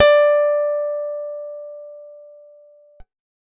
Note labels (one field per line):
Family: guitar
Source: acoustic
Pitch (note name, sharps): D5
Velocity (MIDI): 75